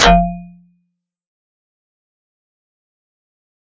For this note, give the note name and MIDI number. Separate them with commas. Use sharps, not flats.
F1, 29